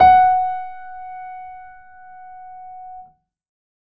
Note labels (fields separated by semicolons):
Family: keyboard; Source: acoustic; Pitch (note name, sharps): F#5; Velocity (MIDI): 75; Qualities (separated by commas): reverb